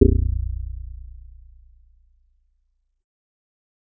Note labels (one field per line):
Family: bass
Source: synthesizer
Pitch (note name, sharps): A#0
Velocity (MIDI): 25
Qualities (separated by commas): dark